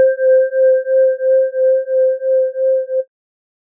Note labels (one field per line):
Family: organ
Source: electronic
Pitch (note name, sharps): C5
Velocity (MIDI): 100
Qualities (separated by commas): dark